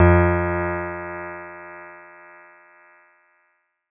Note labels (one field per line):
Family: keyboard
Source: electronic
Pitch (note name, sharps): F2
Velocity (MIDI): 75